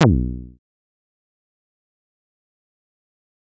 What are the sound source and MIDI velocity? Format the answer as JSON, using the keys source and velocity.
{"source": "synthesizer", "velocity": 127}